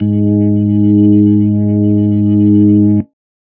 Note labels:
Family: organ; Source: electronic; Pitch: G#2; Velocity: 100; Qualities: dark

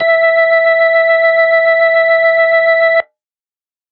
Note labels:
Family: organ; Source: electronic; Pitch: E5; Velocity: 25

